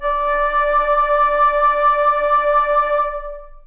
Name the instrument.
acoustic flute